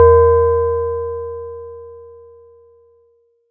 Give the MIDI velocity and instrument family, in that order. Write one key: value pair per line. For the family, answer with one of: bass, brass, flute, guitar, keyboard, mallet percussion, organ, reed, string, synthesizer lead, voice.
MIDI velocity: 50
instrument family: mallet percussion